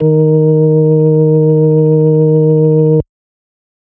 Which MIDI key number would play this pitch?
51